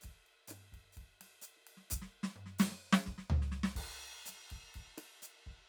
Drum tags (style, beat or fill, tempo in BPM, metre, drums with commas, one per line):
bossa nova
beat
127 BPM
4/4
crash, ride, hi-hat pedal, snare, cross-stick, mid tom, floor tom, kick